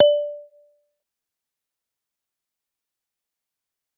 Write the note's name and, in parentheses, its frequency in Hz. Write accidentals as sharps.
D5 (587.3 Hz)